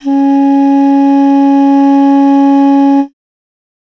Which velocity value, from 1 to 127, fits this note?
75